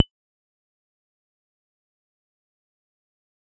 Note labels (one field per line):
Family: bass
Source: synthesizer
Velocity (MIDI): 75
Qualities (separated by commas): fast decay, percussive